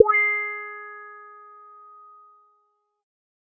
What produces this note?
synthesizer bass